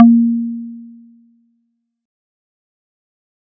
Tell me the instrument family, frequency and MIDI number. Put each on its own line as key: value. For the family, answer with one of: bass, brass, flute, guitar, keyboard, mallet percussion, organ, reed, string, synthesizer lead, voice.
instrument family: mallet percussion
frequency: 233.1 Hz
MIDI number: 58